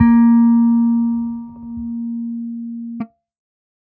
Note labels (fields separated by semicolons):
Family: bass; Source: electronic; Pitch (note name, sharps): A#3; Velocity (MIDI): 50